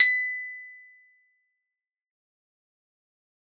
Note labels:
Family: guitar; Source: acoustic; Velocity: 75; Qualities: bright, fast decay, percussive

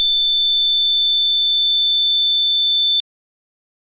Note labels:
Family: organ; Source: electronic; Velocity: 25; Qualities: bright

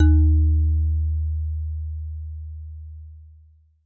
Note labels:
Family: mallet percussion; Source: acoustic; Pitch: D#2; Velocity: 50

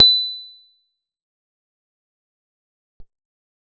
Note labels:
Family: guitar; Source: acoustic; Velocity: 75; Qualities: bright, fast decay, percussive

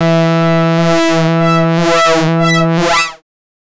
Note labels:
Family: bass; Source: synthesizer; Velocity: 75; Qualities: distorted, non-linear envelope

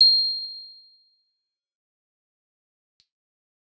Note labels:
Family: guitar; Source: electronic; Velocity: 127; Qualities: bright, fast decay, percussive, reverb

